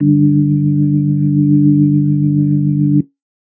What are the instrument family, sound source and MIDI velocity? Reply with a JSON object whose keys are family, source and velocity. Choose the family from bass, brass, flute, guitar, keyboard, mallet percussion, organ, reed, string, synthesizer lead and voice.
{"family": "organ", "source": "electronic", "velocity": 100}